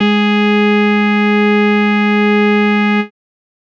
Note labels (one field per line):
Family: bass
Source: synthesizer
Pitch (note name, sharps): G#3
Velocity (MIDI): 25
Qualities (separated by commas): bright, distorted